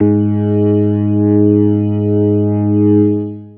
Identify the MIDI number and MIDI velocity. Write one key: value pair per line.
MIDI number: 44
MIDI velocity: 75